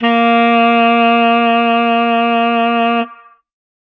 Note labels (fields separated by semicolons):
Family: reed; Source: acoustic; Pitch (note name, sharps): A#3; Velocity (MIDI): 75